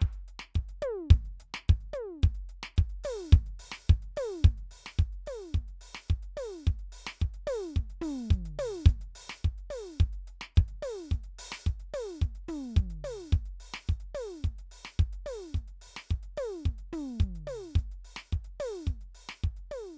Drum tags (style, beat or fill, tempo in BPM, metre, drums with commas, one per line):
calypso
beat
108 BPM
4/4
closed hi-hat, open hi-hat, hi-hat pedal, snare, high tom, floor tom, kick